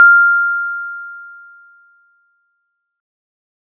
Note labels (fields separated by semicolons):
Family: mallet percussion; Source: acoustic; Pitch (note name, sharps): F6; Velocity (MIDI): 50